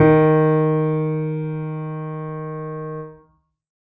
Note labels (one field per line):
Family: keyboard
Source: acoustic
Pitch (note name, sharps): D#3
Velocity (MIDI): 75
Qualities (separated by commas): reverb